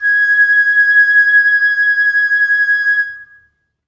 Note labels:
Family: flute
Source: acoustic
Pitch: G#6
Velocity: 25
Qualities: reverb

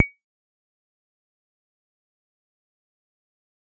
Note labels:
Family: bass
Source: synthesizer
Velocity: 100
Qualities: fast decay, percussive

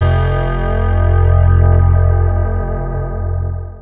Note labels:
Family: guitar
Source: electronic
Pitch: F1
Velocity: 25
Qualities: long release, multiphonic, non-linear envelope

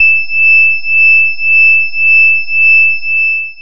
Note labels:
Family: bass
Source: synthesizer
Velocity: 75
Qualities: long release

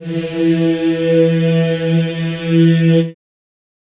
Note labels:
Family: voice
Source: acoustic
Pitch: E3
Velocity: 50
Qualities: reverb

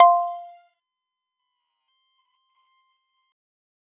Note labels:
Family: mallet percussion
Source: acoustic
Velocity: 75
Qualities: multiphonic, percussive

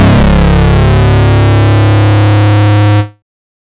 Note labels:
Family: bass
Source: synthesizer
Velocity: 127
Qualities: bright, distorted

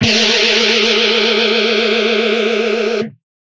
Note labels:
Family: guitar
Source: electronic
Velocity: 100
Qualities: bright, distorted

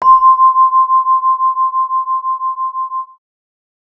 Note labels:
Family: mallet percussion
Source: acoustic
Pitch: C6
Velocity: 50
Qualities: multiphonic

